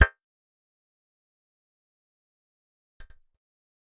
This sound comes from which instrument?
synthesizer bass